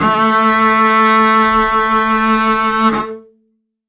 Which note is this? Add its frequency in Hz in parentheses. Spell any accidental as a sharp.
A3 (220 Hz)